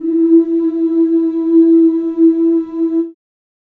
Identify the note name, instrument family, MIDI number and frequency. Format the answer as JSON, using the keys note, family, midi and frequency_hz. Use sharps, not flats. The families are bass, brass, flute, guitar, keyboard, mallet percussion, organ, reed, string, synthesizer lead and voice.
{"note": "E4", "family": "voice", "midi": 64, "frequency_hz": 329.6}